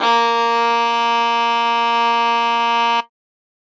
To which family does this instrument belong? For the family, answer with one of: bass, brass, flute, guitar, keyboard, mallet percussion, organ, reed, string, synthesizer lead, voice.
string